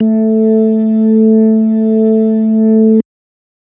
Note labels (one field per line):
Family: organ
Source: electronic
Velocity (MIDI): 75